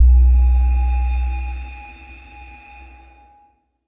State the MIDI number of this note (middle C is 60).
35